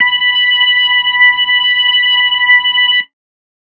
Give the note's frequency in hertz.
987.8 Hz